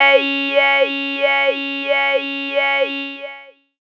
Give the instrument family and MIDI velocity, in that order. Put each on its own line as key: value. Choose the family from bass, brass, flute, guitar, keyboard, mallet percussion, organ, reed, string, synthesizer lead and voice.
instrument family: voice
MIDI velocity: 127